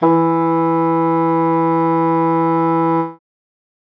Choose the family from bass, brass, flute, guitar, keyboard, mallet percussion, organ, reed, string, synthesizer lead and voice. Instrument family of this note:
reed